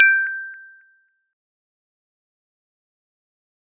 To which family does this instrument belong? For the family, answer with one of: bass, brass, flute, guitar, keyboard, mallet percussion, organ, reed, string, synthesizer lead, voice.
mallet percussion